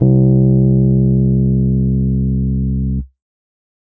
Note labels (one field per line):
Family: keyboard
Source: electronic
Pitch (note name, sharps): C2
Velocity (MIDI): 75